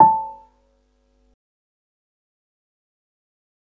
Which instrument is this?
electronic keyboard